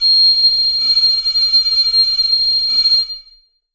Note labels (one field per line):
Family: flute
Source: acoustic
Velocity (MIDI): 50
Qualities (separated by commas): bright, reverb